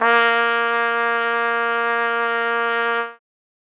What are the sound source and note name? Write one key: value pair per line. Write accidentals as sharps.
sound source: acoustic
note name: A#3